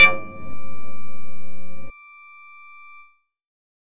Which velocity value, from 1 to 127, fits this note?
75